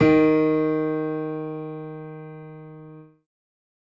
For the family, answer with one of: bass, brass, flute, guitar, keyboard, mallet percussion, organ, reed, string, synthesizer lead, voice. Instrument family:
keyboard